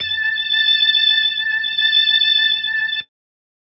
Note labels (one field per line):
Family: organ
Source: electronic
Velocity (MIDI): 75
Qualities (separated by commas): bright